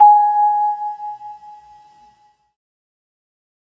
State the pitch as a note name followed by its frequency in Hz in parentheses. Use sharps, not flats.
G#5 (830.6 Hz)